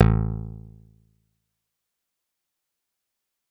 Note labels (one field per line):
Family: bass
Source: synthesizer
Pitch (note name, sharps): A1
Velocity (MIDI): 50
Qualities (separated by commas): fast decay, percussive